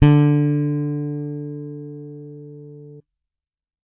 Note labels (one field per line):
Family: bass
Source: electronic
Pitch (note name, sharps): D3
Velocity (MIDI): 100